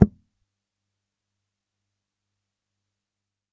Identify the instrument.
electronic bass